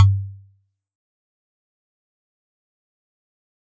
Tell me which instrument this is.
acoustic mallet percussion instrument